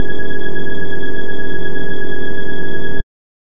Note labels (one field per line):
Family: bass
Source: synthesizer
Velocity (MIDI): 75